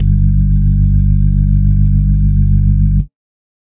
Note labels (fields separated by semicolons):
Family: organ; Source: electronic; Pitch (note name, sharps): G1; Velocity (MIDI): 25; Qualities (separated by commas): dark, reverb